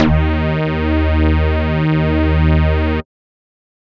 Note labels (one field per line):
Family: bass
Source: synthesizer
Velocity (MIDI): 127